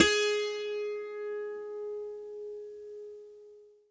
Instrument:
acoustic guitar